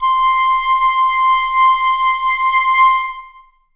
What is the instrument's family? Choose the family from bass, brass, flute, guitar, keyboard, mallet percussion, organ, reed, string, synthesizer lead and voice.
flute